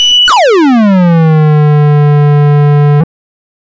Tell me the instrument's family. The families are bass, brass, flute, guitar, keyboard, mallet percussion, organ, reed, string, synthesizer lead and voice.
bass